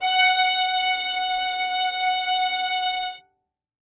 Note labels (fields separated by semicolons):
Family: string; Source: acoustic; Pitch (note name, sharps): F#5; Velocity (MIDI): 127; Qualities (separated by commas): reverb